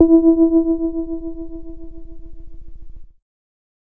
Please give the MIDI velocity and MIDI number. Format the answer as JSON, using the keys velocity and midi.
{"velocity": 25, "midi": 64}